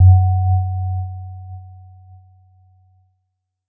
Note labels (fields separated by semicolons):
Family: keyboard; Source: electronic; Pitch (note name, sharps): F#2; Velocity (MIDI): 50; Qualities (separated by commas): dark